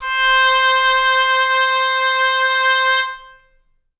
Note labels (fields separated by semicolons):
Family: reed; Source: acoustic; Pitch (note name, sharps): C5; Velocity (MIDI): 100; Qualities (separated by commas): reverb